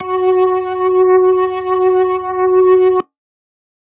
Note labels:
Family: organ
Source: electronic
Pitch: F#4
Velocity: 25

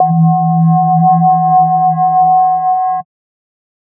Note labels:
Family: mallet percussion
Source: synthesizer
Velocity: 25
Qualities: multiphonic, non-linear envelope

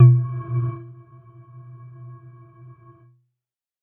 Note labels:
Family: mallet percussion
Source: electronic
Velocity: 100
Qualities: dark, non-linear envelope

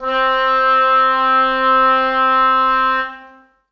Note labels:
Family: reed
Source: acoustic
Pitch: C4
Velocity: 75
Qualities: reverb

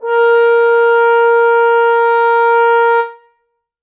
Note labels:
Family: brass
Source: acoustic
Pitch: A#4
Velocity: 127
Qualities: reverb

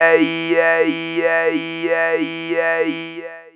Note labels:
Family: voice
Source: synthesizer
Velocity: 75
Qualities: long release, non-linear envelope, tempo-synced

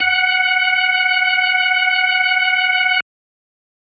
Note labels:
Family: organ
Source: electronic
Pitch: F#5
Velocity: 25

